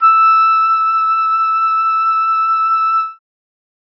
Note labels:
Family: reed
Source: acoustic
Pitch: E6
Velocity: 75

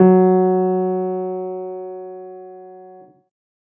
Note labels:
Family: keyboard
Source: acoustic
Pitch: F#3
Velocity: 75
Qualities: reverb

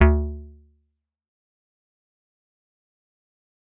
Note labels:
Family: bass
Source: synthesizer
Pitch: D2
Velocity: 127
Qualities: dark, fast decay, percussive

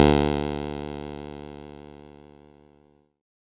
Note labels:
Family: keyboard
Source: electronic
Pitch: D2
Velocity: 100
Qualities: bright

